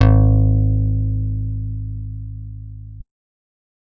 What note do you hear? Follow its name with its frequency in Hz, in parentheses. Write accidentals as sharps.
G#1 (51.91 Hz)